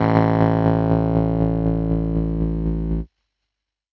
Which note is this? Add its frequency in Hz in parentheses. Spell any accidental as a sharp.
A1 (55 Hz)